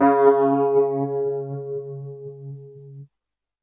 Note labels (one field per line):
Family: keyboard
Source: electronic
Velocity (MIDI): 100